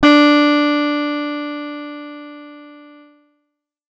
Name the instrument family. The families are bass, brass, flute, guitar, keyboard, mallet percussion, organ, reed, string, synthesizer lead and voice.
guitar